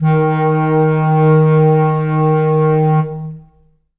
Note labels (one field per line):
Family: reed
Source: acoustic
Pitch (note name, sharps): D#3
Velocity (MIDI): 50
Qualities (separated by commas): long release, reverb